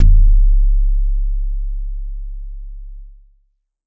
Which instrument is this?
synthesizer bass